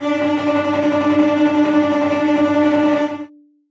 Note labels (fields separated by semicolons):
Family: string; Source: acoustic; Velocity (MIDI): 100; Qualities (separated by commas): bright, non-linear envelope, reverb